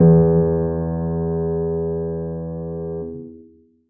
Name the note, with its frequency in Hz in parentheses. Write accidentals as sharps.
E2 (82.41 Hz)